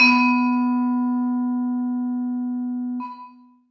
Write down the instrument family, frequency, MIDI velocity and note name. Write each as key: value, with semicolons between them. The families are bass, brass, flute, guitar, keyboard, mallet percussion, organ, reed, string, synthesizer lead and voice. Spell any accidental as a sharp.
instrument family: mallet percussion; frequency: 246.9 Hz; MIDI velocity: 127; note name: B3